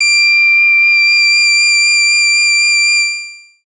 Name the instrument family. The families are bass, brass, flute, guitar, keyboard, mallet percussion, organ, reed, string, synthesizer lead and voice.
bass